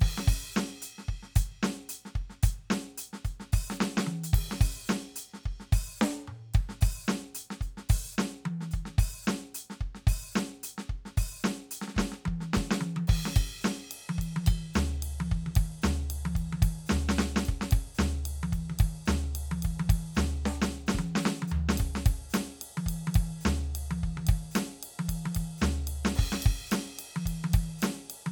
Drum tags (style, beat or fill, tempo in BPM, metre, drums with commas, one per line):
swing
beat
110 BPM
4/4
crash, ride, ride bell, closed hi-hat, open hi-hat, hi-hat pedal, snare, high tom, mid tom, floor tom, kick